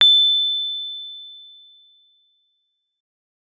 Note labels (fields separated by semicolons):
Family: keyboard; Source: electronic; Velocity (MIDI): 75